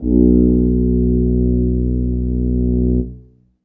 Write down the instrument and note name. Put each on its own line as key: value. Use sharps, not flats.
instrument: acoustic brass instrument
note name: B1